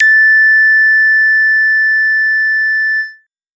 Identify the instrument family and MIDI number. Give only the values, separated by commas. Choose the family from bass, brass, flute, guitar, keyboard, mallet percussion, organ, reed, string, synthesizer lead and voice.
bass, 93